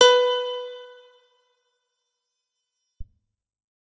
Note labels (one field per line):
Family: guitar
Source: electronic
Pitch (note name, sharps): B4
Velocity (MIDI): 127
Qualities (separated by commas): bright, reverb